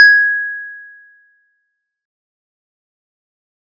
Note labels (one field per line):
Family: mallet percussion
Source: acoustic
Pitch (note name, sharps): G#6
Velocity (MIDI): 75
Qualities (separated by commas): fast decay